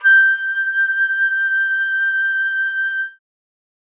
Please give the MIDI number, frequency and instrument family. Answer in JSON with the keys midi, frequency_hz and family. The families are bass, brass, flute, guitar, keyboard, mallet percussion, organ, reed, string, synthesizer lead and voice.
{"midi": 91, "frequency_hz": 1568, "family": "flute"}